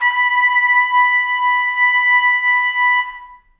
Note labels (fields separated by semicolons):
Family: brass; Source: acoustic; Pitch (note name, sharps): B5; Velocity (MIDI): 50; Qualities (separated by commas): reverb